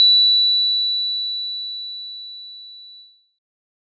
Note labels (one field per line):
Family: mallet percussion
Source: acoustic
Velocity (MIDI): 100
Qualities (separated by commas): bright